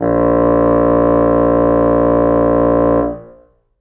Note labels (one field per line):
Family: reed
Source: acoustic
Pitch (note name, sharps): A#1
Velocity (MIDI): 100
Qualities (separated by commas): reverb